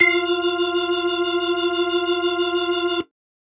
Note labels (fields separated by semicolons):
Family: organ; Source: electronic; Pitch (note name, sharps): F4; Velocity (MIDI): 25